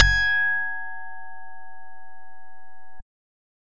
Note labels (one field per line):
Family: bass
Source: synthesizer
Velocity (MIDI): 127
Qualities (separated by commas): bright, distorted